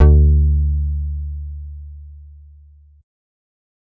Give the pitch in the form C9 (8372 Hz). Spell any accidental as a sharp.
D2 (73.42 Hz)